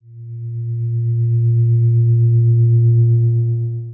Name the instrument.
electronic guitar